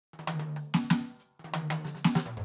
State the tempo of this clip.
98 BPM